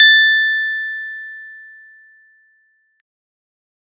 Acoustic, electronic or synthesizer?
electronic